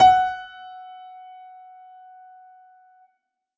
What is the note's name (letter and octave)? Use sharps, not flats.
F#5